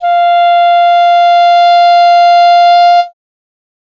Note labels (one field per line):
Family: reed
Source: acoustic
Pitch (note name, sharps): F5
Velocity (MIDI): 75